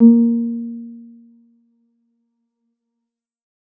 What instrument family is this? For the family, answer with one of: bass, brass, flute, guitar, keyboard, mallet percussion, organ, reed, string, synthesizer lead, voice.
keyboard